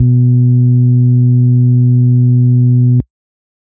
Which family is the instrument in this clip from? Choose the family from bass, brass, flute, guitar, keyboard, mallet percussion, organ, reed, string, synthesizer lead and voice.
organ